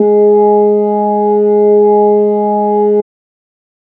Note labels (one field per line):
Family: organ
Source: electronic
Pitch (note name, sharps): G#3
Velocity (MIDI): 50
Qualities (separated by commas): dark